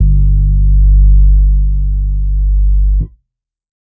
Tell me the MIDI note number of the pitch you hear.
31